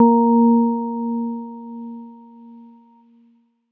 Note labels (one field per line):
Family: keyboard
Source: electronic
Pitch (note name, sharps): A#3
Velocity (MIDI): 127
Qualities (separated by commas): dark